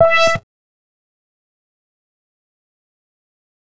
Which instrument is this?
synthesizer bass